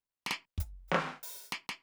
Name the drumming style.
Purdie shuffle